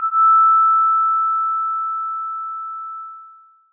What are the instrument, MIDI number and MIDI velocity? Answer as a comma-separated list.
electronic mallet percussion instrument, 88, 127